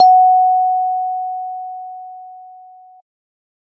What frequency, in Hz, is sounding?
740 Hz